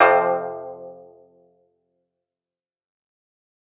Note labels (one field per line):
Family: guitar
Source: acoustic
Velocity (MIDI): 25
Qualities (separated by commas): fast decay